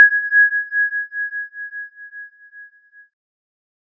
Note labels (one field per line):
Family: keyboard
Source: synthesizer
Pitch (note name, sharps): G#6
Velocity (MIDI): 127